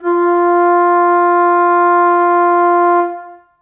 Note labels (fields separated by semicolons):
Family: flute; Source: acoustic; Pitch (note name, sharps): F4; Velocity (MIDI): 100; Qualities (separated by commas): reverb